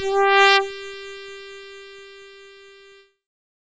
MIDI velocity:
50